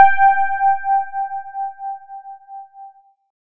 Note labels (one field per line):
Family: keyboard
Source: electronic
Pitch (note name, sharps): G5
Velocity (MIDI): 75